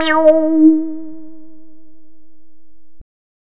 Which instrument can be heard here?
synthesizer bass